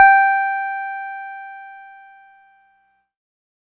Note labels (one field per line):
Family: keyboard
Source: electronic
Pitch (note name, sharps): G5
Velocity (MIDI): 127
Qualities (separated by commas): distorted